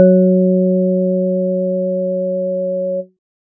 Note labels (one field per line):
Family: organ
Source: electronic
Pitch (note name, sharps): F#3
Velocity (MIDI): 25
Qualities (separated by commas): dark